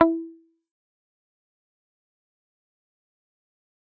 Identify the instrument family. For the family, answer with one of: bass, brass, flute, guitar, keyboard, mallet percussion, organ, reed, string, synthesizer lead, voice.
guitar